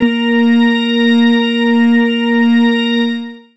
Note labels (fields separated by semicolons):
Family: organ; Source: electronic; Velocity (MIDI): 25; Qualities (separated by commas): long release, reverb